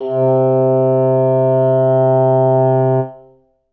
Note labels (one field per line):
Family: reed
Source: acoustic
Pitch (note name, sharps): C3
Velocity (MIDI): 25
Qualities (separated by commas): reverb